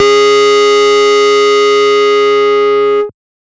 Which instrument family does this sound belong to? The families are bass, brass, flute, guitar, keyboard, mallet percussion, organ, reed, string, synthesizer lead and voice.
bass